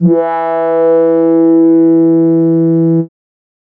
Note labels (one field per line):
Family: keyboard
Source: synthesizer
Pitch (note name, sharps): E3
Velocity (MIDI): 127